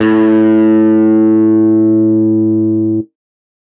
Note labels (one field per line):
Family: guitar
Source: electronic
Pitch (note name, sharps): A2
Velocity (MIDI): 100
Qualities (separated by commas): distorted